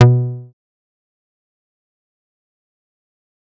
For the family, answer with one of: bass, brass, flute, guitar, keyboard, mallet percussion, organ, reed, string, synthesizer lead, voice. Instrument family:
bass